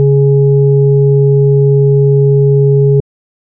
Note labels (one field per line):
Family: organ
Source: electronic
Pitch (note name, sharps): C#3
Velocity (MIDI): 25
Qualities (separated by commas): dark